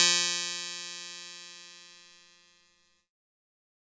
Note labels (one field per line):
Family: keyboard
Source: electronic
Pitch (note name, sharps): F3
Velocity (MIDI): 50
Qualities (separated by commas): bright, distorted